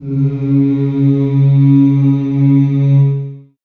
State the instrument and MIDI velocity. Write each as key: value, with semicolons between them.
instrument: acoustic voice; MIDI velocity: 25